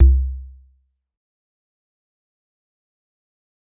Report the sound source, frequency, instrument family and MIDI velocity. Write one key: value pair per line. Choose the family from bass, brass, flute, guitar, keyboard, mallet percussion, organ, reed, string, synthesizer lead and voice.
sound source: acoustic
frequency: 65.41 Hz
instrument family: mallet percussion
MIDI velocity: 100